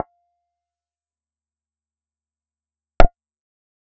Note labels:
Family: bass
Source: synthesizer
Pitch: F5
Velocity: 127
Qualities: percussive, reverb

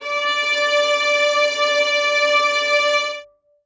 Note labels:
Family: string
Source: acoustic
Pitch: D5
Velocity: 100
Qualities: reverb

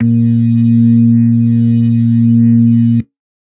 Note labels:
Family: organ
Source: electronic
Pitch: A#2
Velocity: 100

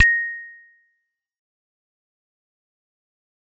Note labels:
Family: mallet percussion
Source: acoustic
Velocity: 75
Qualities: fast decay, percussive

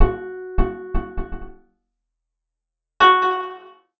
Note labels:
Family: guitar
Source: acoustic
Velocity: 50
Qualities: percussive, reverb

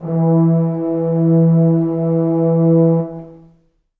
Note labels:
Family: brass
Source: acoustic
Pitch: E3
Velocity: 50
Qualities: dark, long release, reverb

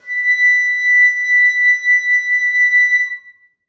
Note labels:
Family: flute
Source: acoustic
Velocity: 50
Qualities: reverb

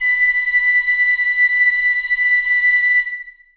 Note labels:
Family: flute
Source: acoustic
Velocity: 127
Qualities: reverb

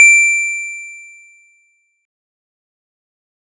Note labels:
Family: keyboard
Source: electronic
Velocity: 25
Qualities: bright, distorted, fast decay

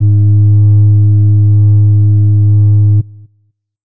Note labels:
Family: flute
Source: acoustic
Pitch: G#2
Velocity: 127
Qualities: dark

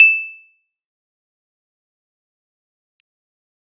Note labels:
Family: keyboard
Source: electronic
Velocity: 100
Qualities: bright, fast decay, percussive

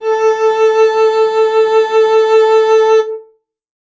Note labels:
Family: string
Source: acoustic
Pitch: A4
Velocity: 100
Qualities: reverb

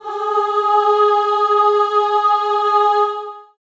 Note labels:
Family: voice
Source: acoustic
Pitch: G#4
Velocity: 100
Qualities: long release, reverb

